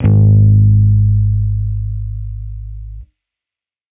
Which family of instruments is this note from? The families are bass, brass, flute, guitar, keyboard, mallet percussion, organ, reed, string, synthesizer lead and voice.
bass